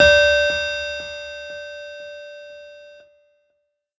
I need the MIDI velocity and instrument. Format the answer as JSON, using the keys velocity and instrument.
{"velocity": 127, "instrument": "electronic keyboard"}